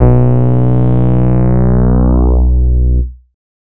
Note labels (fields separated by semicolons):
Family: bass; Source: synthesizer; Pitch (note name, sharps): B1; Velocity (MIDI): 50; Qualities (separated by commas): distorted